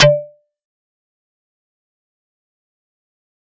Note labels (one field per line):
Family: mallet percussion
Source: electronic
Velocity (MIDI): 127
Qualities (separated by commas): fast decay, percussive